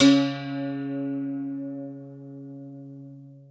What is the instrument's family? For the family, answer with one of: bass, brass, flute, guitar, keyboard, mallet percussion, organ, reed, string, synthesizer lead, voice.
guitar